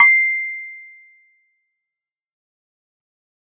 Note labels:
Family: keyboard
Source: electronic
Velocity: 127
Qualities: fast decay

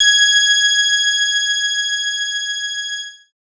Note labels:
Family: bass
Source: synthesizer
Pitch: G#6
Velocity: 75

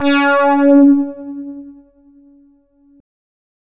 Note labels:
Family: bass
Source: synthesizer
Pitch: C#4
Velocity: 127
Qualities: bright, distorted

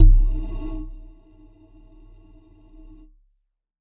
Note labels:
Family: mallet percussion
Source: electronic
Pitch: C#1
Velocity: 100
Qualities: dark, non-linear envelope

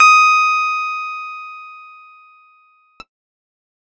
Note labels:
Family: keyboard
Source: electronic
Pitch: D#6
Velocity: 25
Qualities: bright

